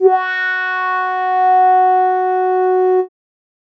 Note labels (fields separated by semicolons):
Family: keyboard; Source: synthesizer; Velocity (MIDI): 25